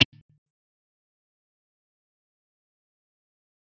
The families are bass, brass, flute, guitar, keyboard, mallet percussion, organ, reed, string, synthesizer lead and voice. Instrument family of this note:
guitar